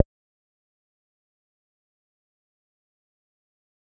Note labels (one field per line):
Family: bass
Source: synthesizer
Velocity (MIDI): 127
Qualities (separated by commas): fast decay, percussive